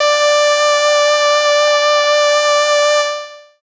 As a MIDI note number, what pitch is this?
74